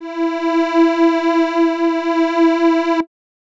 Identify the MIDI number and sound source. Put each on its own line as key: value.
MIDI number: 64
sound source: acoustic